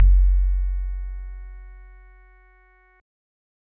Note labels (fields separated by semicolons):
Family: keyboard; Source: electronic; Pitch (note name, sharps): F#1; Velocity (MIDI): 50; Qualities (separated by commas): dark